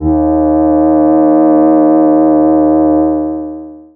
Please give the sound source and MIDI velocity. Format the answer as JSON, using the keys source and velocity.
{"source": "synthesizer", "velocity": 25}